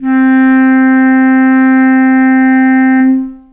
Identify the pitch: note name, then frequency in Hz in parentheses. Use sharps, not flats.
C4 (261.6 Hz)